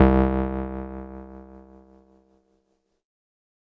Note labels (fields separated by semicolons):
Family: keyboard; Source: electronic; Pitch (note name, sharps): C2; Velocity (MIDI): 100; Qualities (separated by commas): distorted